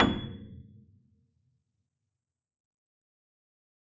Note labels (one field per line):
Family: keyboard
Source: acoustic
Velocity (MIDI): 50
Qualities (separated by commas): percussive, reverb